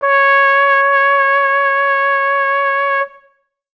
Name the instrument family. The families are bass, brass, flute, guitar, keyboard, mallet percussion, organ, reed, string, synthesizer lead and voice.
brass